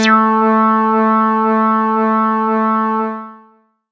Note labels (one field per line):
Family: bass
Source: synthesizer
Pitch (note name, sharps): A3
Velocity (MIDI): 127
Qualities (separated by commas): distorted, long release